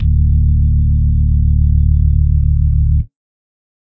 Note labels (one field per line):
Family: organ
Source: electronic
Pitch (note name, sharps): D1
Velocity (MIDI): 50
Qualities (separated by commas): dark, reverb